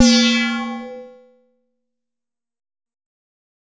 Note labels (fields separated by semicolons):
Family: bass; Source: synthesizer; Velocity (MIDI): 50; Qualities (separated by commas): bright, distorted, fast decay